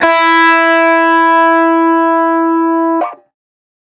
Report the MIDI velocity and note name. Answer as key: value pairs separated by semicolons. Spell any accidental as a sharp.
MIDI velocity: 127; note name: E4